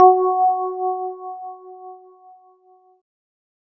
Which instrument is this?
electronic keyboard